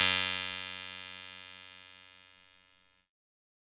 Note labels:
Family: keyboard; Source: electronic; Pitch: F#2; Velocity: 100; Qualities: bright, distorted

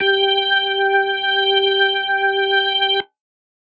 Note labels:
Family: organ; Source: electronic; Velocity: 127

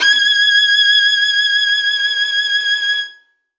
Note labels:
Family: string; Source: acoustic; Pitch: G#6; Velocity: 127; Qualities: reverb

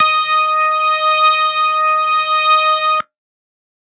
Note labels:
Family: organ; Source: electronic; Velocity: 50

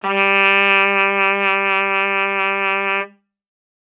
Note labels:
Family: brass; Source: acoustic; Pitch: G3; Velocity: 100

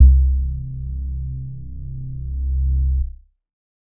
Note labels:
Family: keyboard; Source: electronic; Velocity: 75; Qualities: dark, distorted

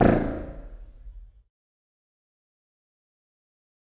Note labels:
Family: reed; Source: acoustic; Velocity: 50; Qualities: fast decay, reverb

